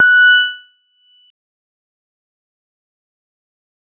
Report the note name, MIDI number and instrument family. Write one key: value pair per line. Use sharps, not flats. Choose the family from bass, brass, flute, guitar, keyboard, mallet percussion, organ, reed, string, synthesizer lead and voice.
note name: F#6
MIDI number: 90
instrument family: mallet percussion